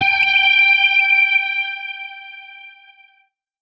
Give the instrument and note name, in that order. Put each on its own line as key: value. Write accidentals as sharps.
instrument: electronic guitar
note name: G5